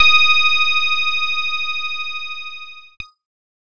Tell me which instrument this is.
electronic keyboard